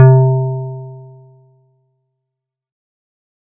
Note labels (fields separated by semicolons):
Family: keyboard; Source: electronic; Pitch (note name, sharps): C3; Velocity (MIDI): 75; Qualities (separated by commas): fast decay